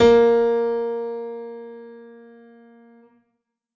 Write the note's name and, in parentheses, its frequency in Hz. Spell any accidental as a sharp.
A#3 (233.1 Hz)